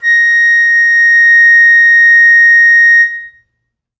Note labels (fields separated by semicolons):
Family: flute; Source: acoustic; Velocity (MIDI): 100; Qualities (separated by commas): reverb